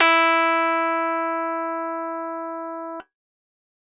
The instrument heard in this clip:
electronic keyboard